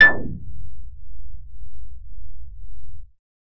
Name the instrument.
synthesizer bass